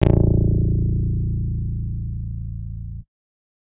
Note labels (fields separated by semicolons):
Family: keyboard; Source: electronic; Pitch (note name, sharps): A0; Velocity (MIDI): 127